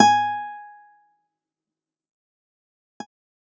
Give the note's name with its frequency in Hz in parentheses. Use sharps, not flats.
G#5 (830.6 Hz)